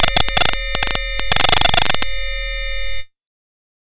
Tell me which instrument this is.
synthesizer bass